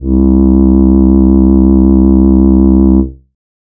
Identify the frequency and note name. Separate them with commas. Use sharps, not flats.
65.41 Hz, C2